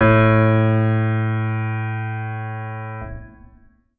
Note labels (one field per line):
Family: organ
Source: electronic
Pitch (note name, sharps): A2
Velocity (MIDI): 75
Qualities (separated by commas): long release, reverb